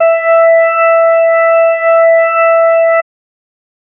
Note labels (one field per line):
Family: organ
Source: electronic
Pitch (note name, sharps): E5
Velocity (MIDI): 100